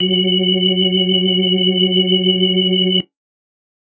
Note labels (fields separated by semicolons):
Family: organ; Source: electronic; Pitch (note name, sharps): F#3; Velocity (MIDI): 127; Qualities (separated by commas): reverb